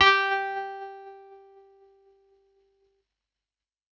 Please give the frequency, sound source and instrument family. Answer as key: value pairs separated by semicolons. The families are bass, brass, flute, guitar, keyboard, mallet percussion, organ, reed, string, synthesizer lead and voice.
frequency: 392 Hz; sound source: electronic; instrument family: keyboard